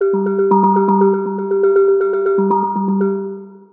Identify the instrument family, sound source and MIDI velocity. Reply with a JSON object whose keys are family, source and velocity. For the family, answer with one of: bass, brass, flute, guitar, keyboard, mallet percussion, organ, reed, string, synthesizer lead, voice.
{"family": "mallet percussion", "source": "synthesizer", "velocity": 50}